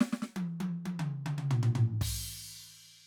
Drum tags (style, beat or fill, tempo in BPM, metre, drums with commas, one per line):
rock
beat
120 BPM
4/4
crash, snare, high tom, mid tom, floor tom, kick